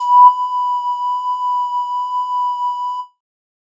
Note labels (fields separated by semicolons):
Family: flute; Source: synthesizer; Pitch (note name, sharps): B5; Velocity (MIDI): 25; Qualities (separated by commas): distorted